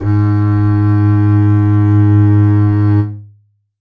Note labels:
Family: string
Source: acoustic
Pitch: G#2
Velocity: 75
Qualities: reverb

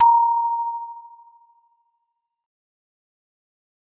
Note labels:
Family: mallet percussion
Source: acoustic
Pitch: A#5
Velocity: 50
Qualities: fast decay

